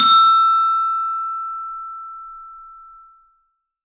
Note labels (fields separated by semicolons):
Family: mallet percussion; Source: acoustic; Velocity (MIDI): 127; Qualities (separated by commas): bright, reverb